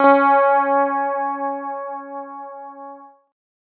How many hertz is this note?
277.2 Hz